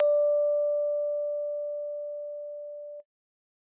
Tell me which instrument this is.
acoustic keyboard